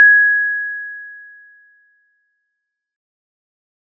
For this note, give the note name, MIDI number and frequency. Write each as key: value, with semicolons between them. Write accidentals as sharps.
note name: G#6; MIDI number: 92; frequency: 1661 Hz